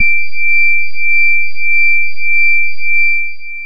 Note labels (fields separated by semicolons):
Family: bass; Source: synthesizer; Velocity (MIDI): 50; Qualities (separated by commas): long release